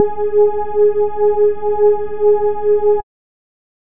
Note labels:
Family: bass; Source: synthesizer; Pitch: G#4; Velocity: 100; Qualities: dark

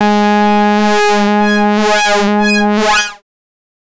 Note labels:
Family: bass; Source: synthesizer; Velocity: 25; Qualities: distorted, non-linear envelope

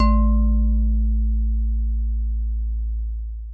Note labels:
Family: mallet percussion; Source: acoustic; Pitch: A1; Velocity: 127; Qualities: long release

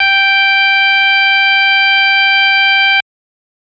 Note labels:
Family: organ; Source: electronic; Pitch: G5; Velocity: 25

